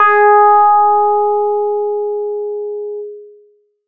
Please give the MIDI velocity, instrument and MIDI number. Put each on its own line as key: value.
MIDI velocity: 100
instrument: synthesizer bass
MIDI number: 68